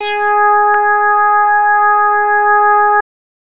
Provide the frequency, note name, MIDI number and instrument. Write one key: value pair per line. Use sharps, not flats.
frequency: 415.3 Hz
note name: G#4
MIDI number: 68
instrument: synthesizer bass